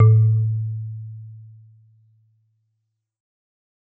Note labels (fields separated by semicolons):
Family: mallet percussion; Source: acoustic; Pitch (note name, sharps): A2; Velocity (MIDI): 25; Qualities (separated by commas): dark, reverb